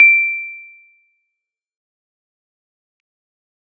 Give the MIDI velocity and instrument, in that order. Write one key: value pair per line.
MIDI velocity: 100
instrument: electronic keyboard